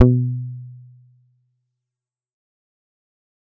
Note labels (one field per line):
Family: bass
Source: synthesizer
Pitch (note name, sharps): B2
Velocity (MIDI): 50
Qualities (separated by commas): dark, distorted, fast decay